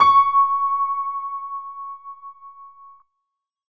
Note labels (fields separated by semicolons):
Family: keyboard; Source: electronic; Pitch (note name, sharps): C#6; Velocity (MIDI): 100